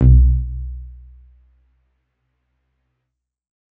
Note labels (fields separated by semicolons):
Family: keyboard; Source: electronic; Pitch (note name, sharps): B1; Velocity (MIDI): 75